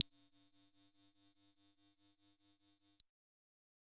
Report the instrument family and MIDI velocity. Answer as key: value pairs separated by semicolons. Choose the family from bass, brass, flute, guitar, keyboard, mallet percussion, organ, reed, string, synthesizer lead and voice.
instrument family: organ; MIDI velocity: 50